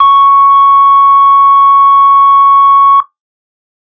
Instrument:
electronic organ